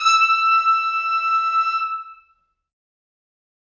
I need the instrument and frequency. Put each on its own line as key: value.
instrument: acoustic brass instrument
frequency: 1319 Hz